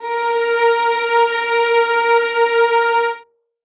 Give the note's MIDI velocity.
75